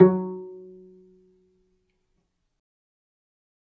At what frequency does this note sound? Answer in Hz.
185 Hz